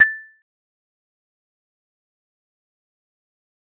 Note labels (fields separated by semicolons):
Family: mallet percussion; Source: acoustic; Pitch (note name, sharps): A6; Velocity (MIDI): 25; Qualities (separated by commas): fast decay, percussive